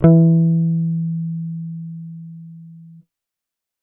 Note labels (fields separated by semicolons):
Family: bass; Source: electronic; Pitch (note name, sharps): E3; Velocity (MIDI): 50